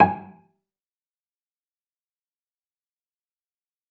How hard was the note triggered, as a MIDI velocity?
100